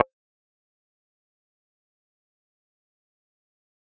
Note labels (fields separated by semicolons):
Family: bass; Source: synthesizer; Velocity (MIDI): 50; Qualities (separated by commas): fast decay, percussive